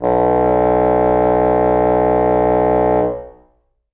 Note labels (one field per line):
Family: reed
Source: acoustic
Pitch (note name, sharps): B1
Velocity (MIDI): 127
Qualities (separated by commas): reverb